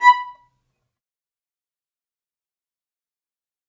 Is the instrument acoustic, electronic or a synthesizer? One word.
acoustic